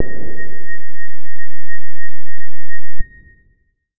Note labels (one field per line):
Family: guitar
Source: electronic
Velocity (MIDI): 75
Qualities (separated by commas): dark, distorted